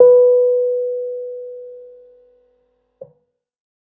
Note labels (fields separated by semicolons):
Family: keyboard; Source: electronic; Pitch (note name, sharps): B4; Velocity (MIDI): 25